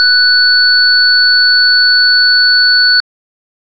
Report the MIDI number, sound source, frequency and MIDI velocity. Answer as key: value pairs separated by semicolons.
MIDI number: 90; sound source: electronic; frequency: 1480 Hz; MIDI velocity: 100